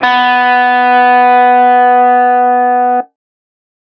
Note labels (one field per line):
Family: guitar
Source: electronic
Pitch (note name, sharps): B3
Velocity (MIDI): 127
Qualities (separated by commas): distorted